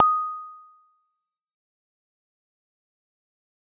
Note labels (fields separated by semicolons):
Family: mallet percussion; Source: acoustic; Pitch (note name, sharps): D#6; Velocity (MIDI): 127; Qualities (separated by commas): fast decay, percussive